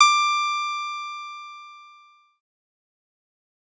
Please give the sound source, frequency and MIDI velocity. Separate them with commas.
synthesizer, 1175 Hz, 25